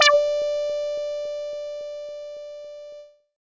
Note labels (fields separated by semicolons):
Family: bass; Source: synthesizer; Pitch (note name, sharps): D5; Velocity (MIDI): 75; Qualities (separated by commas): distorted